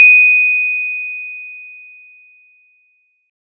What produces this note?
acoustic mallet percussion instrument